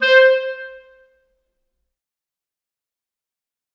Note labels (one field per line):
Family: reed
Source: acoustic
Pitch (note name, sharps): C5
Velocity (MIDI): 127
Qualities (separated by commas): fast decay, reverb